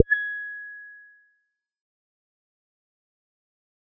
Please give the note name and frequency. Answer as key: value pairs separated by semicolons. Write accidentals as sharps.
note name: G#6; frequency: 1661 Hz